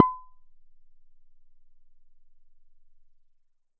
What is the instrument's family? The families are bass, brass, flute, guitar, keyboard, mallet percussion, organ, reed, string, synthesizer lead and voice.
bass